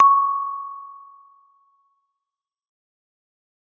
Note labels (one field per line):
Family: mallet percussion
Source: acoustic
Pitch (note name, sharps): C#6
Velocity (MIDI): 100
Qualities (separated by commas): fast decay